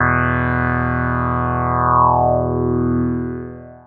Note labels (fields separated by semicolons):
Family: synthesizer lead; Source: synthesizer; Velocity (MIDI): 50; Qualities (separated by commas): long release